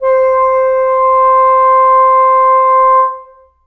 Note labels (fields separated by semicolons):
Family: reed; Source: acoustic; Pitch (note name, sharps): C5; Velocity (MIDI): 25; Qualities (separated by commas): long release, reverb